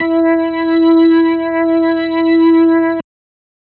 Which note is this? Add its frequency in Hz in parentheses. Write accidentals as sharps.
E4 (329.6 Hz)